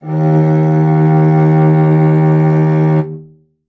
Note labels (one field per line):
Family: string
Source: acoustic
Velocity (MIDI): 100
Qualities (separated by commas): reverb